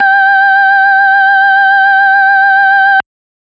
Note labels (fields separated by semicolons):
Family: organ; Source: electronic; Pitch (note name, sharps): G5; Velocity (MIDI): 75